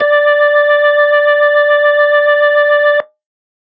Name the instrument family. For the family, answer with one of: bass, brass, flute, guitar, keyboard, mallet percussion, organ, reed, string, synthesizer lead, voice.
organ